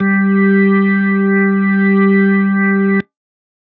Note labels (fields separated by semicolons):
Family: organ; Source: electronic; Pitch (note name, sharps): G3; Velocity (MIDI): 50